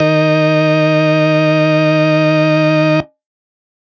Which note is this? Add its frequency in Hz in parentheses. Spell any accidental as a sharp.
D#3 (155.6 Hz)